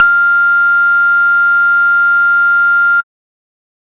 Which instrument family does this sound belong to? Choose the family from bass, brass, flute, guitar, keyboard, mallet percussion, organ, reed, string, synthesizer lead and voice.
bass